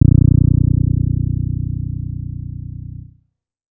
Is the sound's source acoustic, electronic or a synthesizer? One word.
synthesizer